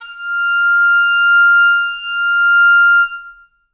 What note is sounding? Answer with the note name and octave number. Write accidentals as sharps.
F6